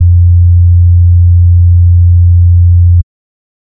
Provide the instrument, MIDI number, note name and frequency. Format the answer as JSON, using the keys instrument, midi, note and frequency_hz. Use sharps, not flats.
{"instrument": "synthesizer bass", "midi": 41, "note": "F2", "frequency_hz": 87.31}